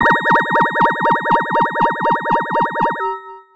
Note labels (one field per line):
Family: organ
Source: electronic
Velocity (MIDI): 100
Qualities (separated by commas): distorted